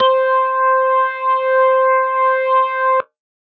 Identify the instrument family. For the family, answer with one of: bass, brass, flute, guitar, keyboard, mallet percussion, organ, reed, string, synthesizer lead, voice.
organ